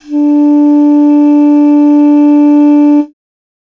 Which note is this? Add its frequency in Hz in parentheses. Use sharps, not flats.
D4 (293.7 Hz)